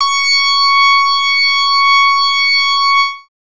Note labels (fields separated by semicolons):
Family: bass; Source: synthesizer; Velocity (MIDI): 100; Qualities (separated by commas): bright, distorted